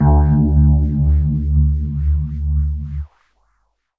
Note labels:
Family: keyboard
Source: electronic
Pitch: D2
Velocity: 50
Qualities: dark, non-linear envelope

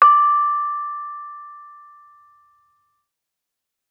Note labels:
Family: mallet percussion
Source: acoustic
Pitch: D6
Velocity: 50

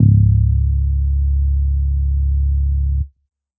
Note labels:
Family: bass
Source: synthesizer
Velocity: 100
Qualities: dark

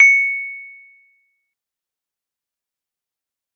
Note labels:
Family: mallet percussion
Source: acoustic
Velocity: 50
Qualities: fast decay, percussive

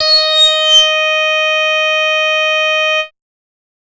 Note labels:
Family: bass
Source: synthesizer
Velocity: 75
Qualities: bright, distorted, multiphonic

